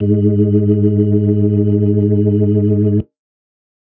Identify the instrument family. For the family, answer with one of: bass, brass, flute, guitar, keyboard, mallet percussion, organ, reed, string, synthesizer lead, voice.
organ